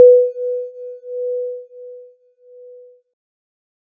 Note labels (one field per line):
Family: keyboard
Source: synthesizer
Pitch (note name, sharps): B4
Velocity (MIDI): 25